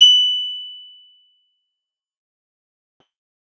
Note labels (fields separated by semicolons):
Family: guitar; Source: acoustic; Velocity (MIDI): 75; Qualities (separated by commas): bright, distorted, fast decay